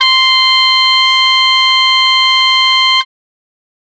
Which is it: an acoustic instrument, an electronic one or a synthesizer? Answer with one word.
acoustic